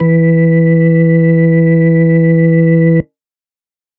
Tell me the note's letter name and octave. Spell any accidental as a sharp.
E3